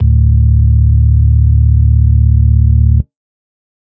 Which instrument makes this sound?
electronic organ